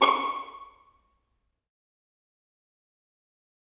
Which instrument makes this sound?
acoustic string instrument